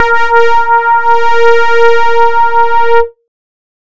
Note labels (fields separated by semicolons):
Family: bass; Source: synthesizer; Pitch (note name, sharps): A#4; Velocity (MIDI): 75; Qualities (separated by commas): distorted